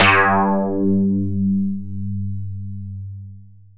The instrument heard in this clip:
synthesizer lead